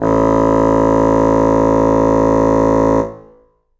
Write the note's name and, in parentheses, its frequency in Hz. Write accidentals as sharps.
A1 (55 Hz)